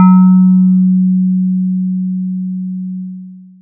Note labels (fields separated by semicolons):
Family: mallet percussion; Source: electronic; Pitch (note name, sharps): F#3; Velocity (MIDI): 25; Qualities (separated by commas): long release, multiphonic